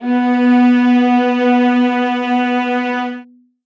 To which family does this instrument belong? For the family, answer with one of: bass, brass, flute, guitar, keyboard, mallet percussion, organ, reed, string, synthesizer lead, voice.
string